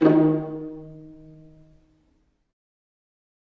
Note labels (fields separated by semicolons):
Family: string; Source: acoustic; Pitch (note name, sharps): D#3; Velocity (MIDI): 75; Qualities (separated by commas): dark, fast decay, reverb